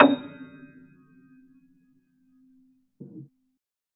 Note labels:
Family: keyboard; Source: acoustic; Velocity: 25; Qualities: percussive, reverb

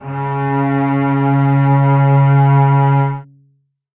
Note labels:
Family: string; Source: acoustic; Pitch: C#3; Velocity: 75; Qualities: reverb

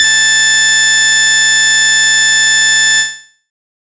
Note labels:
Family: bass; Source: synthesizer; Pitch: A6; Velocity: 50; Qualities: bright, distorted

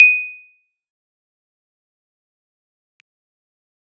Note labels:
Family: keyboard; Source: electronic; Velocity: 25; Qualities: bright, fast decay, percussive

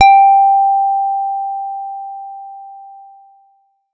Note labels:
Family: guitar; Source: electronic; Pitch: G5; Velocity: 100

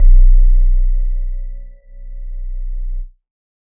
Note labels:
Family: synthesizer lead; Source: synthesizer; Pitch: B0; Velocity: 50

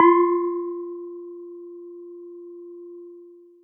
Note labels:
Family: mallet percussion; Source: acoustic; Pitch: F4; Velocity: 75

